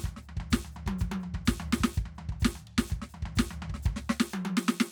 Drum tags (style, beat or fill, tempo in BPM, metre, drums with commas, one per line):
prog rock
beat
125 BPM
4/4
hi-hat pedal, percussion, snare, high tom, floor tom, kick